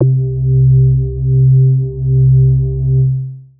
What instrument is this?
synthesizer bass